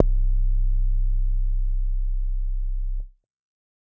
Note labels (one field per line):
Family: bass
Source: synthesizer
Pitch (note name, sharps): C1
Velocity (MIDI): 100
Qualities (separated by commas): distorted